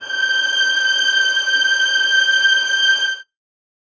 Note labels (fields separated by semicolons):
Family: string; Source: acoustic; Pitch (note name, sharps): G6; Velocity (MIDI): 25; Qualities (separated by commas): reverb